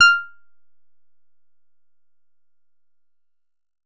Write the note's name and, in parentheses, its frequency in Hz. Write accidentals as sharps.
F6 (1397 Hz)